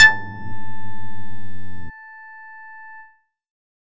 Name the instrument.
synthesizer bass